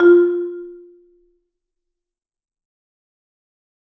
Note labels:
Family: mallet percussion; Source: acoustic; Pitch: F4; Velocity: 100; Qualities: dark, fast decay, reverb

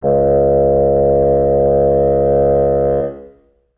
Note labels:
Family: reed; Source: acoustic; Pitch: C#2; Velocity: 25; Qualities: reverb

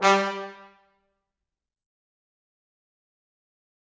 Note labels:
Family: brass; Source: acoustic; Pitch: G3; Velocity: 127; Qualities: bright, fast decay, percussive, reverb

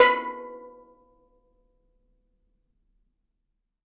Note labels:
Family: mallet percussion; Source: acoustic; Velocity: 127; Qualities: percussive, reverb

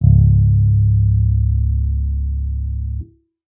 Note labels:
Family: bass; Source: electronic; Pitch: C#1; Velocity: 50

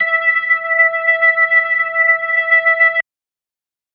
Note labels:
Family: organ; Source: electronic; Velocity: 100; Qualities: distorted

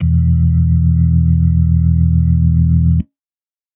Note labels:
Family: organ; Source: electronic; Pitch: E1; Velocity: 50; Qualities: dark

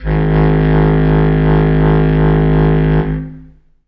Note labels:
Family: reed; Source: acoustic; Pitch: G#1; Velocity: 25; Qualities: long release, reverb

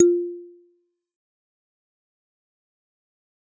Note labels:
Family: mallet percussion; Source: acoustic; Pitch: F4; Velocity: 25; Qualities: fast decay, percussive

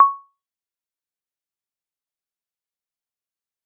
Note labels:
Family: mallet percussion; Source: acoustic; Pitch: C#6; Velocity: 50; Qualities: dark, fast decay, percussive, reverb

